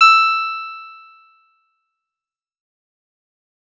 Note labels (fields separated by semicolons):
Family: guitar; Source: electronic; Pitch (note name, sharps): E6; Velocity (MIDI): 100; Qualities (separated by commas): bright, fast decay